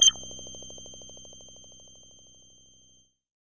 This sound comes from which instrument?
synthesizer bass